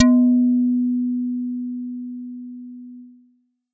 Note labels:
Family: bass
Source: synthesizer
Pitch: B3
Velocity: 100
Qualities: distorted

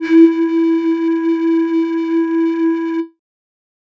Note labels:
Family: flute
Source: synthesizer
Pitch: E4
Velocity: 50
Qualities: distorted

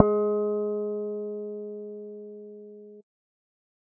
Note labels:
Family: bass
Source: synthesizer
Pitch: G#3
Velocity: 50

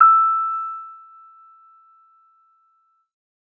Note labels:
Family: keyboard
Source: electronic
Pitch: E6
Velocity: 25

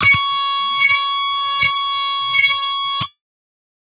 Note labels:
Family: guitar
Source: electronic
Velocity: 100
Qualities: bright, distorted

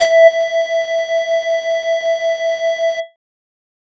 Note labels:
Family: flute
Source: synthesizer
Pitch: E5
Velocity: 75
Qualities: distorted

